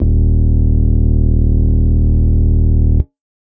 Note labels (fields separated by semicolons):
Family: organ; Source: electronic; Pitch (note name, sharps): D#1; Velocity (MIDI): 75; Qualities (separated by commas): distorted